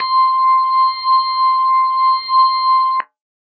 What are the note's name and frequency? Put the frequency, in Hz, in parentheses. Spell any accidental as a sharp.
C6 (1047 Hz)